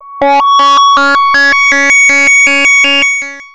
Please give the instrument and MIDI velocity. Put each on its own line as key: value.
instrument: synthesizer bass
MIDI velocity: 100